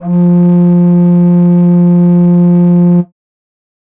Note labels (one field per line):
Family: flute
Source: acoustic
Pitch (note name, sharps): F3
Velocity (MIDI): 75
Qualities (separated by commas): dark